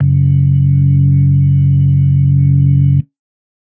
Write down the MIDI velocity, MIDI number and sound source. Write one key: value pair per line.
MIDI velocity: 100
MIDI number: 30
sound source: electronic